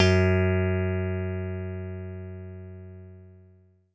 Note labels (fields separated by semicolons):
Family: guitar; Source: synthesizer; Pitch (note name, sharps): F#2; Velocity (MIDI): 127; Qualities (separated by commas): dark